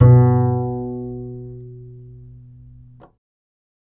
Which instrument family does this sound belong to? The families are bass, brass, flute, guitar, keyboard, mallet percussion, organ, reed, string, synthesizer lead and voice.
bass